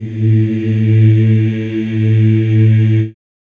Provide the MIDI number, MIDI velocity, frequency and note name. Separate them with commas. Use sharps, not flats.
45, 50, 110 Hz, A2